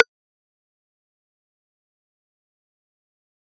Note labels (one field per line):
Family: mallet percussion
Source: electronic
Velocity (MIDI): 100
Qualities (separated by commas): fast decay, percussive